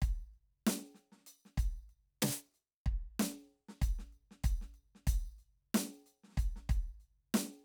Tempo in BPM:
94 BPM